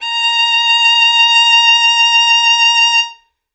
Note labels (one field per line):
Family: string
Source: acoustic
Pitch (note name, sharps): A#5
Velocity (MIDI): 50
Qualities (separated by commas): bright